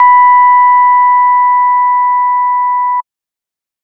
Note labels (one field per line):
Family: organ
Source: electronic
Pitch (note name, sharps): B5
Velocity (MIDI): 50